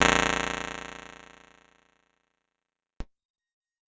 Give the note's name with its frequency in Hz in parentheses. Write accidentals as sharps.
A#0 (29.14 Hz)